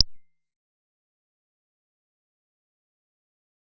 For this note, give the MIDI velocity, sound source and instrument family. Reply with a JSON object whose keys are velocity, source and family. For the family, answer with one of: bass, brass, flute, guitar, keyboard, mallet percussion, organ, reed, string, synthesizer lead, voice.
{"velocity": 50, "source": "synthesizer", "family": "bass"}